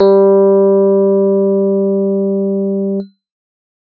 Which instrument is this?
electronic keyboard